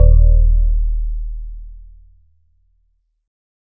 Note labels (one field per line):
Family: keyboard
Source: electronic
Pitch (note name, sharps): D#1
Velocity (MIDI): 100